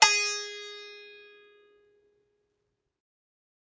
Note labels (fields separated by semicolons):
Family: guitar; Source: acoustic; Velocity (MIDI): 127; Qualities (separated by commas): bright, multiphonic, reverb